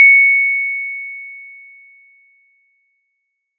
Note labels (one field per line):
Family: mallet percussion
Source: acoustic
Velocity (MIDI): 75